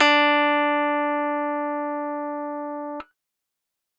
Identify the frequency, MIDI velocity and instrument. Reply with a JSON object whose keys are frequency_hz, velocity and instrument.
{"frequency_hz": 293.7, "velocity": 75, "instrument": "electronic keyboard"}